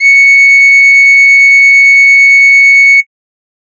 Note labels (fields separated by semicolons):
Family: flute; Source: synthesizer; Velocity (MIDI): 75